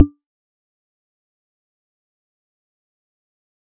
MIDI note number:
62